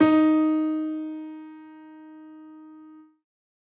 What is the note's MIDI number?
63